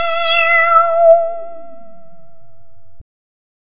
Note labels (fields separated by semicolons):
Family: bass; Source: synthesizer; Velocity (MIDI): 127; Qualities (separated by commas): bright, distorted